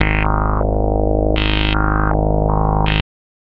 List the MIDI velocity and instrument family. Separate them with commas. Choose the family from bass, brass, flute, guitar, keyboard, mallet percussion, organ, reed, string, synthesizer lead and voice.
127, bass